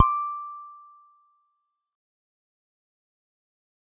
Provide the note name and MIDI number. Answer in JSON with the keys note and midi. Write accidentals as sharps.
{"note": "D6", "midi": 86}